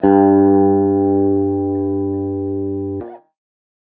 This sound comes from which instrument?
electronic guitar